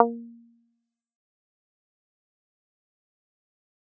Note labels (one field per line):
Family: guitar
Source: electronic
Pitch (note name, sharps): A#3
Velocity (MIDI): 75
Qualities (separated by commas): fast decay, percussive